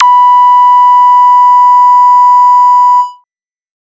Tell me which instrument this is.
synthesizer bass